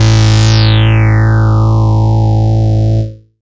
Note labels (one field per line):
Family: bass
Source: synthesizer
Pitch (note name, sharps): A1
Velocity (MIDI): 100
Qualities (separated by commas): bright, distorted, non-linear envelope